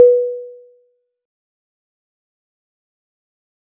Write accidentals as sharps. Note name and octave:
B4